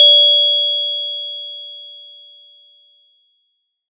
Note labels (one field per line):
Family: mallet percussion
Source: acoustic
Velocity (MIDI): 75